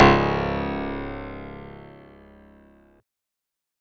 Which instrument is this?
synthesizer lead